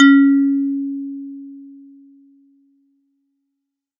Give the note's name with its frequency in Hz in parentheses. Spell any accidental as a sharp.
C#4 (277.2 Hz)